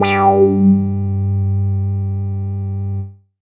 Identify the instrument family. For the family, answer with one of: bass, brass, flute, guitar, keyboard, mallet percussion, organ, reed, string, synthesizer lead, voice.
bass